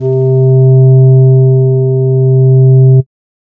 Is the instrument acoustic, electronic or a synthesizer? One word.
synthesizer